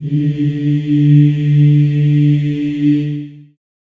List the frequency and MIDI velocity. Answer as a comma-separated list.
146.8 Hz, 50